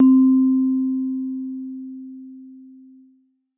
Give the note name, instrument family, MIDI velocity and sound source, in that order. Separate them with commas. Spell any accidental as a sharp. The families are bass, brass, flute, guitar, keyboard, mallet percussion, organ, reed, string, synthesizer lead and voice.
C4, mallet percussion, 75, acoustic